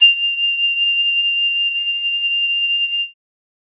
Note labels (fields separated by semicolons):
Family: flute; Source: acoustic; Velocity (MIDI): 75; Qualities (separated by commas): bright